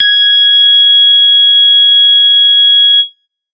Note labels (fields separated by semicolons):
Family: bass; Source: synthesizer; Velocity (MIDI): 100